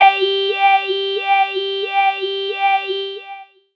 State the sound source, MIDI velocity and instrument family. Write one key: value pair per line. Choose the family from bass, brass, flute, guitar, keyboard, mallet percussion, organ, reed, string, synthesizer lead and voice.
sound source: synthesizer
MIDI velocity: 127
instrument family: voice